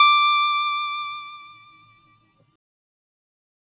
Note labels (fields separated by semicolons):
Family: keyboard; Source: synthesizer; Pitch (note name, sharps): D6; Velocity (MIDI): 25; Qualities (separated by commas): bright, fast decay